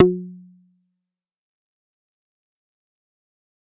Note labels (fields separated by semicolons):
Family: bass; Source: synthesizer; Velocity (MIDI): 25; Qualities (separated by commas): distorted, fast decay, percussive